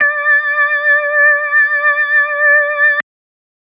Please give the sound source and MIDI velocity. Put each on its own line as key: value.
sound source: electronic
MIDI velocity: 25